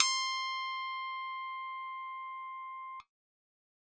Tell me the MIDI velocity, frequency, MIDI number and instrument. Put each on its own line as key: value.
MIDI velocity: 100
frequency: 1047 Hz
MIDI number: 84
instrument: electronic keyboard